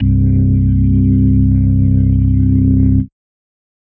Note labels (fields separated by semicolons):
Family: organ; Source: electronic; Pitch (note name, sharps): C1; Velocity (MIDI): 127; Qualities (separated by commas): dark, distorted